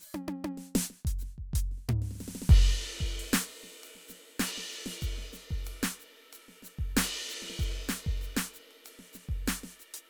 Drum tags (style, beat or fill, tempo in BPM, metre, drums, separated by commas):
funk, beat, 95 BPM, 4/4, crash, ride, closed hi-hat, hi-hat pedal, snare, high tom, floor tom, kick